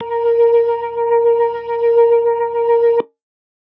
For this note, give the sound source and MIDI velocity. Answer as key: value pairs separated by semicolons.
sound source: electronic; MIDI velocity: 25